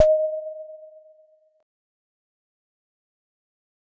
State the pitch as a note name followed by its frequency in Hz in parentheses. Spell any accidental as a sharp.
D#5 (622.3 Hz)